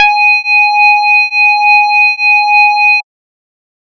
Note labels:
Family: bass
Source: synthesizer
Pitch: G#5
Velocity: 127

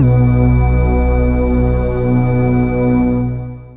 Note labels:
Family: synthesizer lead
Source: synthesizer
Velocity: 127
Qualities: long release

